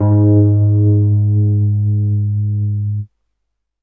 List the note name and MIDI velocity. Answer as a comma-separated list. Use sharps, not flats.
G#2, 75